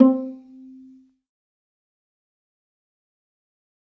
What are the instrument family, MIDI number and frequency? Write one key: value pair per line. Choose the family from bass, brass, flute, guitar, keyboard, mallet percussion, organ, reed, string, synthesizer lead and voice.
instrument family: string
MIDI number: 60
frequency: 261.6 Hz